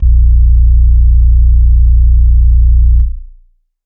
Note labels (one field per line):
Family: organ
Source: electronic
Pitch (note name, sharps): A#0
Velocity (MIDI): 127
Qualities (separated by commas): dark, long release